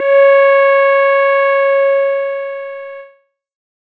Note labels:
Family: keyboard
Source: electronic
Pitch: C#5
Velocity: 25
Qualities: distorted, multiphonic

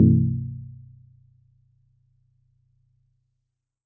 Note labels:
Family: mallet percussion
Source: acoustic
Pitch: C1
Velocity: 25

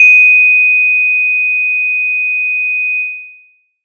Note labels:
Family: mallet percussion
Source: acoustic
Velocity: 100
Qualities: bright, long release

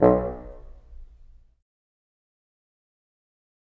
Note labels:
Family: reed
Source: acoustic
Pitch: B1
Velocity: 50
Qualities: fast decay, percussive, reverb

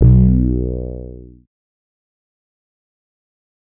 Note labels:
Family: bass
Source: synthesizer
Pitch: B1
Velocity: 50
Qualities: distorted, fast decay

